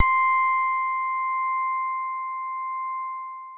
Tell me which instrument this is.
synthesizer guitar